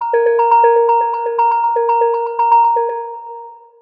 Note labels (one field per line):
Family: mallet percussion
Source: synthesizer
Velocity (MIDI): 50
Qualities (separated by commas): long release, multiphonic, percussive, tempo-synced